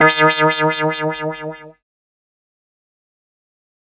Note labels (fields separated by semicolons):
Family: keyboard; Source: synthesizer; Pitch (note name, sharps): D#3; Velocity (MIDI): 127; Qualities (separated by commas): distorted, fast decay